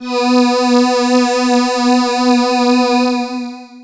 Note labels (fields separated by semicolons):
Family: voice; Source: synthesizer; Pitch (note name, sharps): B3; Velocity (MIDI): 50; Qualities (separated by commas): bright, distorted, long release